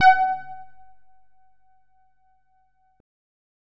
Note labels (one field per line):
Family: bass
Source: synthesizer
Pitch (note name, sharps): F#5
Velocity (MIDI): 75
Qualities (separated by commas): distorted, percussive